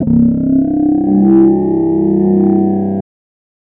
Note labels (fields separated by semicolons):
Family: voice; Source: synthesizer; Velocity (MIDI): 100; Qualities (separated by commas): distorted